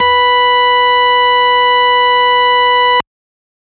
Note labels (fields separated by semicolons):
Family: organ; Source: electronic; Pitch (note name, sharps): B4; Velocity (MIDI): 100